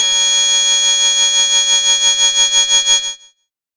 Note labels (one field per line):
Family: bass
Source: synthesizer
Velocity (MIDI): 100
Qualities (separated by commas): bright, distorted